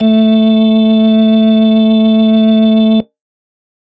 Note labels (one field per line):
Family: organ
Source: electronic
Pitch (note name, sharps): A3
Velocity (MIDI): 50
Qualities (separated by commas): distorted